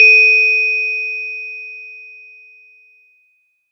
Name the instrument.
acoustic mallet percussion instrument